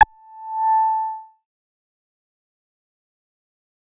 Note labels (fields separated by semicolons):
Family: bass; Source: synthesizer; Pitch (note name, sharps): A5; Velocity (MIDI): 100; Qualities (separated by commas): distorted, fast decay